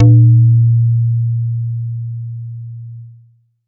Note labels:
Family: bass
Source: synthesizer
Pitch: A#2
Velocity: 127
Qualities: distorted

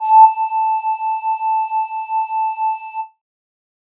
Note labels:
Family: flute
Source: synthesizer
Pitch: A5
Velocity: 25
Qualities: distorted

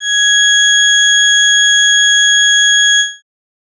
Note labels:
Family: organ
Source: electronic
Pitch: G#6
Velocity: 127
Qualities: bright

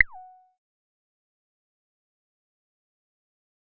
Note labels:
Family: bass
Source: synthesizer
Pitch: F#5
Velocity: 25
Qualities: fast decay, percussive

